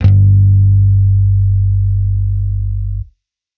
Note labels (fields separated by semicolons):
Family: bass; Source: electronic; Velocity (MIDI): 127